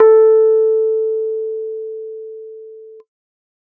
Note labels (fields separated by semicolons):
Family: keyboard; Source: electronic; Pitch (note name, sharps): A4; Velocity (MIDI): 100